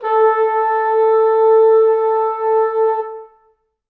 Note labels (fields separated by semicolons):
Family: brass; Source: acoustic; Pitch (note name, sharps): A4; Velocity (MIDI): 25; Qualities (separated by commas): reverb